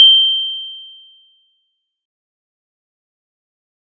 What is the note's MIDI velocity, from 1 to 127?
50